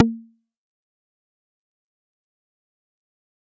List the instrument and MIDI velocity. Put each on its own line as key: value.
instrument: synthesizer bass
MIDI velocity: 75